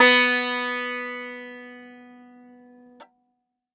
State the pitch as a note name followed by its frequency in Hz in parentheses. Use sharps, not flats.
B3 (246.9 Hz)